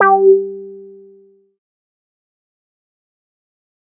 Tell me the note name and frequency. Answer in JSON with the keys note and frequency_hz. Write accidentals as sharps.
{"note": "G4", "frequency_hz": 392}